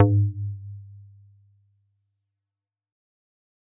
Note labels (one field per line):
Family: mallet percussion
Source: acoustic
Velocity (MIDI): 100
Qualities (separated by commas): fast decay